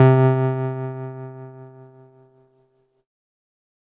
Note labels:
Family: keyboard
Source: electronic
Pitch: C3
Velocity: 75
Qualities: distorted

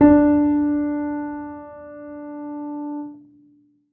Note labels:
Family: keyboard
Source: acoustic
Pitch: D4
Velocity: 50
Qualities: reverb

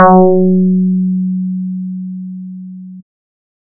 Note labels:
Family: bass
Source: synthesizer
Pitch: F#3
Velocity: 127

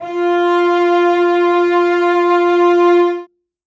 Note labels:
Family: string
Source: acoustic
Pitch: F4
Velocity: 100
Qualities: reverb

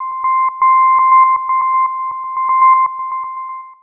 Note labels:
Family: synthesizer lead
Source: synthesizer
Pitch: C6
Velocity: 75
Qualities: long release, tempo-synced

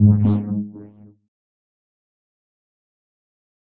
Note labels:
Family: keyboard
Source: electronic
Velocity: 25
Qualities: distorted, fast decay, non-linear envelope

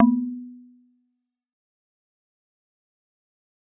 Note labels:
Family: mallet percussion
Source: acoustic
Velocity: 100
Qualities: fast decay, percussive

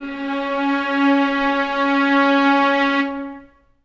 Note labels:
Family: string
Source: acoustic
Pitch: C#4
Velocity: 25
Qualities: long release, reverb

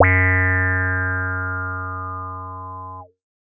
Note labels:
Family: bass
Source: synthesizer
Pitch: F#2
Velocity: 127

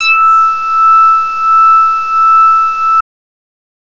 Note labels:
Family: bass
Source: synthesizer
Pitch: E6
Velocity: 100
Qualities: distorted

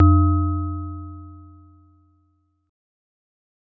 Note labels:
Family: mallet percussion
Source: acoustic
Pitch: F2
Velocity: 25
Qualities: dark

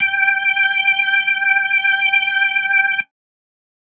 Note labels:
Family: organ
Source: electronic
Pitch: G5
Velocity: 25

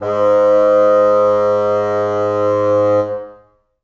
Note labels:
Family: reed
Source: acoustic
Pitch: G#2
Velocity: 127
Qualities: reverb

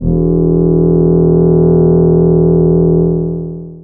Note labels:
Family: voice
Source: synthesizer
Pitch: E1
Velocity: 50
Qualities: distorted, long release

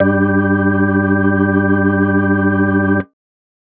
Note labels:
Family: organ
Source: electronic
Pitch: G2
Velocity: 127

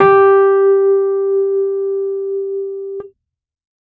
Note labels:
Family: keyboard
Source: electronic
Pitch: G4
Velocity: 127

